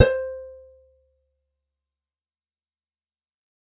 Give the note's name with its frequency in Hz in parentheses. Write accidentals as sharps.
C5 (523.3 Hz)